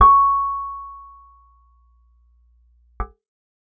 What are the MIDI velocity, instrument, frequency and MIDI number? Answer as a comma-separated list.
50, acoustic guitar, 1109 Hz, 85